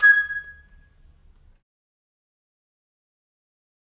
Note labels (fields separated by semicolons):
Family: flute; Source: acoustic; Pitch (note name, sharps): G#6; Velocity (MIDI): 50; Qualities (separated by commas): fast decay, percussive, reverb